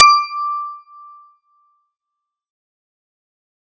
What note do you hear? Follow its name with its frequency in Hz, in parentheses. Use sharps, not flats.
D6 (1175 Hz)